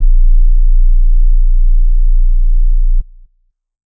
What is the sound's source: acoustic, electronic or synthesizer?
acoustic